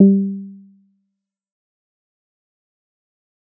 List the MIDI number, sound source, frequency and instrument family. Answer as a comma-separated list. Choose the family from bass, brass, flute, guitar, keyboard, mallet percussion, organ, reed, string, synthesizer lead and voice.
55, synthesizer, 196 Hz, bass